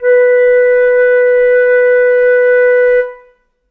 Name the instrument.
acoustic flute